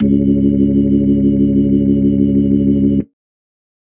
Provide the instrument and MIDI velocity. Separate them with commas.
electronic organ, 50